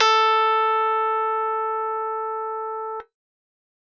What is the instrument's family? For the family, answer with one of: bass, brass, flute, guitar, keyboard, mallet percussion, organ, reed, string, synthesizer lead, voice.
keyboard